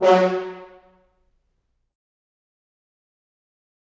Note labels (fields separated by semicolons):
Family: brass; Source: acoustic; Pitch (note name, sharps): F#3; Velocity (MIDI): 127; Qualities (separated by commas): bright, fast decay, reverb